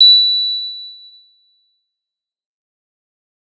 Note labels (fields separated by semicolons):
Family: bass; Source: synthesizer; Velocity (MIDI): 127; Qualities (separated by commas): bright, fast decay